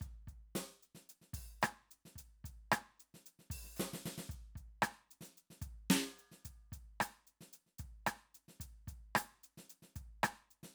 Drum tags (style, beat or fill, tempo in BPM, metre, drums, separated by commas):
funk, beat, 112 BPM, 4/4, closed hi-hat, open hi-hat, hi-hat pedal, snare, cross-stick, kick